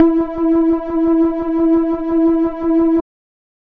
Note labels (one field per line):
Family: bass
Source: synthesizer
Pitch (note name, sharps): E4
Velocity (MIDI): 75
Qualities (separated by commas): dark